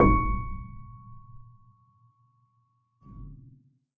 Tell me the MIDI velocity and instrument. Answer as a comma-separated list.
50, acoustic keyboard